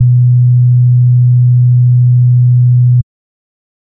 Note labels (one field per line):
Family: bass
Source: synthesizer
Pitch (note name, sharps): B2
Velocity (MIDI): 127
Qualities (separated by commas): dark